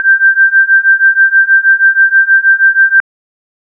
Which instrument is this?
electronic organ